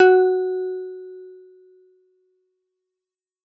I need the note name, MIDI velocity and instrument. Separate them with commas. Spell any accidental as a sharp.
F#4, 75, electronic keyboard